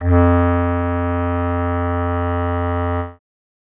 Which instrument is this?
acoustic reed instrument